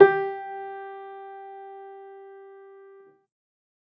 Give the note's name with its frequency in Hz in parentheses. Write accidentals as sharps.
G4 (392 Hz)